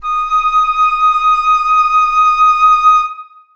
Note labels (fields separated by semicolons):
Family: flute; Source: acoustic; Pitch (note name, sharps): D#6; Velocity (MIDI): 100; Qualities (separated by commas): reverb